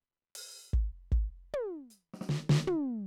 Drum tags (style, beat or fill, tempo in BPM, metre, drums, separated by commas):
reggae, fill, 78 BPM, 4/4, open hi-hat, hi-hat pedal, snare, high tom, floor tom, kick